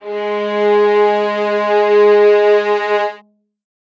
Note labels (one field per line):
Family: string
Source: acoustic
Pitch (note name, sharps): G#3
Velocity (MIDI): 75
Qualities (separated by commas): reverb